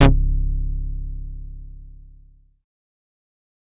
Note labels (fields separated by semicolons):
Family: bass; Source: synthesizer; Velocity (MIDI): 75; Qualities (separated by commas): distorted, fast decay